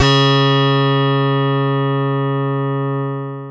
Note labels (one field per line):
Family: keyboard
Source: electronic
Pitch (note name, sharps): C#3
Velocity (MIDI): 50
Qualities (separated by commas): bright, long release